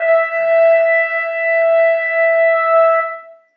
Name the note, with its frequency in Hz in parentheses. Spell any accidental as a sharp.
E5 (659.3 Hz)